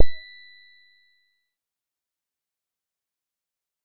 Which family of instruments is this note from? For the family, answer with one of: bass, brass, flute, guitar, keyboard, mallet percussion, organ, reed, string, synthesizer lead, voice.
bass